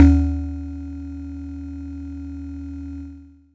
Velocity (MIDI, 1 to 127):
50